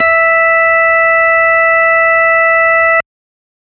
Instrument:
electronic organ